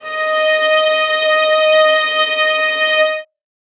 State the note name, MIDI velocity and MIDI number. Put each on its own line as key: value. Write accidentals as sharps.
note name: D#5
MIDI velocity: 25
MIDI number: 75